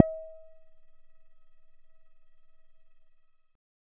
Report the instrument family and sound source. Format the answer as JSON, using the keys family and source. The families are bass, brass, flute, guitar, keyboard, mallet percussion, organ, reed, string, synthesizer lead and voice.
{"family": "bass", "source": "synthesizer"}